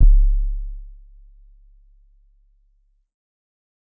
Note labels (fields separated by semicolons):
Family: keyboard; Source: electronic; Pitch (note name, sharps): C#1; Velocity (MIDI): 75; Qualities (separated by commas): dark